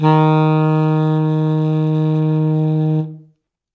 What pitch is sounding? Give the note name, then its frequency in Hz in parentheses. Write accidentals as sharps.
D#3 (155.6 Hz)